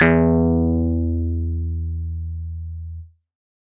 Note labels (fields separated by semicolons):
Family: keyboard; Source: electronic; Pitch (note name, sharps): E2; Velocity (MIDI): 75; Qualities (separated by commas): distorted